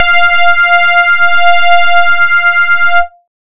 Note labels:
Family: bass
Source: synthesizer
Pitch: F5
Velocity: 100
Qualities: bright, distorted

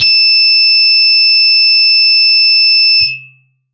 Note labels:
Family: guitar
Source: electronic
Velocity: 75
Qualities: bright, distorted

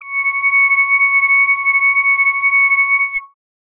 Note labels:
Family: bass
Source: synthesizer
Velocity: 127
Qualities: bright, distorted, non-linear envelope

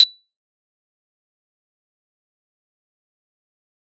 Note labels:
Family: mallet percussion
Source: acoustic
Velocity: 127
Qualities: bright, fast decay, percussive

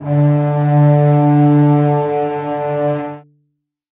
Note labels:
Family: string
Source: acoustic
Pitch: D3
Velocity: 25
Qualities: reverb

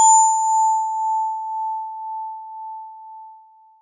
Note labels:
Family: mallet percussion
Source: acoustic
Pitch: A5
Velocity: 127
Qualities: bright

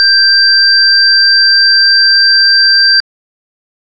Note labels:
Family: organ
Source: electronic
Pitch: G6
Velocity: 75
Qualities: bright

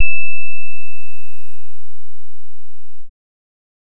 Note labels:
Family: bass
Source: synthesizer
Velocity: 75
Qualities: distorted

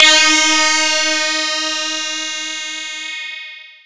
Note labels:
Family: mallet percussion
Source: electronic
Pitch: D#4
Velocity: 127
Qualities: bright, distorted, long release, non-linear envelope

